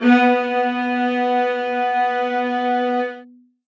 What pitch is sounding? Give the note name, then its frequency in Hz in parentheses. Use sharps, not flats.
B3 (246.9 Hz)